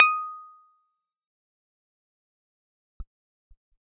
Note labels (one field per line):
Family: keyboard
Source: electronic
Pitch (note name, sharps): D#6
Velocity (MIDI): 100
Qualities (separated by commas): fast decay